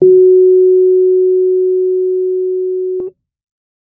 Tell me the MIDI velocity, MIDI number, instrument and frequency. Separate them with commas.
25, 66, electronic keyboard, 370 Hz